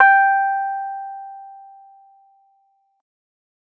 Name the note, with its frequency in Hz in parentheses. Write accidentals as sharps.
G5 (784 Hz)